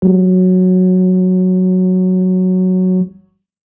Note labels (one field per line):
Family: brass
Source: acoustic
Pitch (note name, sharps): F#3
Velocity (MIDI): 25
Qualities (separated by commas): dark